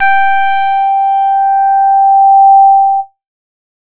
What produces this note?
synthesizer bass